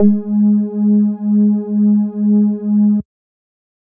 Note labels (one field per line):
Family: bass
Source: synthesizer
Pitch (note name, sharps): G#3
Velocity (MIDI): 50